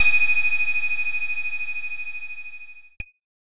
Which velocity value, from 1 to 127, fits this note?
127